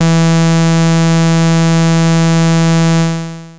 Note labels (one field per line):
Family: bass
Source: synthesizer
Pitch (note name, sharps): E3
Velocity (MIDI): 75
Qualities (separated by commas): bright, distorted, long release